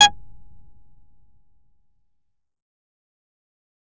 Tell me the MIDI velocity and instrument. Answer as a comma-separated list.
127, synthesizer bass